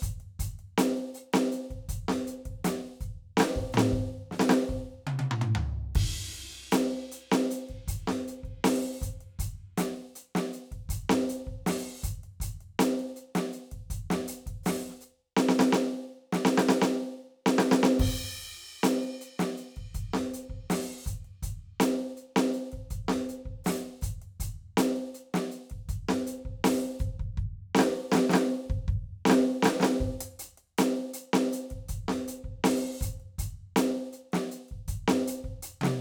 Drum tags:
funk, beat, 80 BPM, 4/4, crash, ride, closed hi-hat, open hi-hat, hi-hat pedal, snare, high tom, mid tom, floor tom, kick

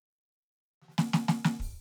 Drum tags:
Afro-Cuban bembé, fill, 122 BPM, 4/4, open hi-hat, hi-hat pedal, snare, kick

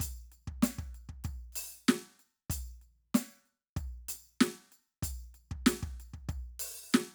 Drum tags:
funk, beat, 95 BPM, 4/4, percussion, snare, kick

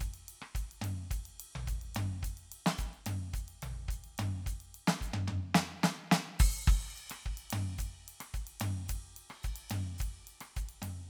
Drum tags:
calypso, beat, 108 BPM, 4/4, ride, open hi-hat, hi-hat pedal, snare, cross-stick, high tom, floor tom, kick

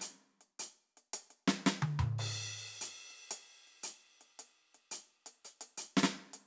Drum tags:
rock, beat, 110 BPM, 4/4, crash, closed hi-hat, snare, high tom, mid tom

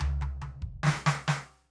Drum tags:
half-time rock, fill, 140 BPM, 4/4, snare, high tom, floor tom, kick

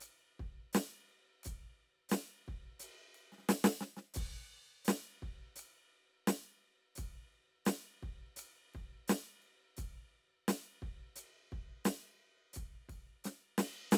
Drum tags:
rock, beat, 86 BPM, 4/4, crash, ride, hi-hat pedal, snare, kick

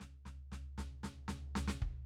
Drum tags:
jazz-funk, fill, 116 BPM, 4/4, snare, floor tom, kick

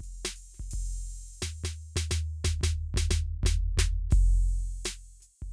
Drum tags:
rock, beat, 87 BPM, 4/4, crash, closed hi-hat, open hi-hat, hi-hat pedal, snare, floor tom, kick

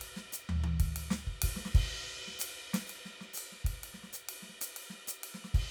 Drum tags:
jazz, beat, 125 BPM, 4/4, ride, hi-hat pedal, snare, high tom, floor tom, kick

